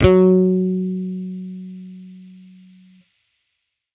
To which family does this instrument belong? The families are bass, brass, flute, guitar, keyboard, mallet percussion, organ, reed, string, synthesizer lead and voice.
bass